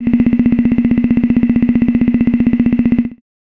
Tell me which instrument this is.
synthesizer voice